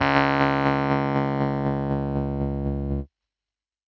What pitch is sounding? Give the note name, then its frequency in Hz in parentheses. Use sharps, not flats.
C#2 (69.3 Hz)